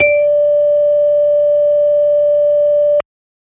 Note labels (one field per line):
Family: organ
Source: electronic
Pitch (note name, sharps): D5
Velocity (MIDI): 25